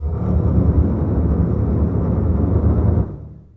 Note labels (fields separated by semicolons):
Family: string; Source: acoustic; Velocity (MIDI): 50; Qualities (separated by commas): long release, non-linear envelope, reverb